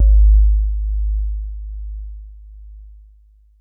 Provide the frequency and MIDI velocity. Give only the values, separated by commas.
51.91 Hz, 75